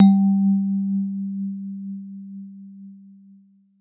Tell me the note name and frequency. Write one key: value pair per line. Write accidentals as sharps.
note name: G3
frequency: 196 Hz